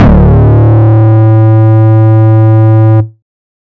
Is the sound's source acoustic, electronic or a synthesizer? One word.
synthesizer